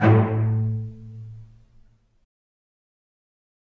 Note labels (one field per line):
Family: string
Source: acoustic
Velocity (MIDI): 25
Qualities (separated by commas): fast decay, reverb